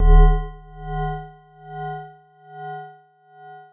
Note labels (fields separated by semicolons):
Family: mallet percussion; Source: electronic; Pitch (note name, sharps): D#1; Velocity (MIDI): 100; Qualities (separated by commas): long release